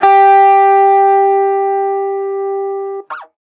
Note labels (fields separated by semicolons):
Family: guitar; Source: electronic; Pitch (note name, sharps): G4; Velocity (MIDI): 50; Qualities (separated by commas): distorted